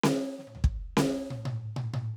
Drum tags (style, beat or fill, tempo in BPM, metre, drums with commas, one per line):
funk rock
fill
92 BPM
4/4
snare, high tom, floor tom, kick